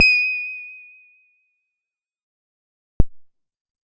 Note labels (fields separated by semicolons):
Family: bass; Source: synthesizer; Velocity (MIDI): 50; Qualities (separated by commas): fast decay